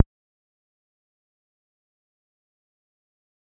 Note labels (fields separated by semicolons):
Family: bass; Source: synthesizer; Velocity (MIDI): 100; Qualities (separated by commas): fast decay, percussive